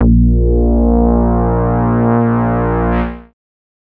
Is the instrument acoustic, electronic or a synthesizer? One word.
synthesizer